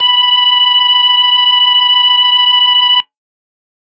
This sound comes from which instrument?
electronic organ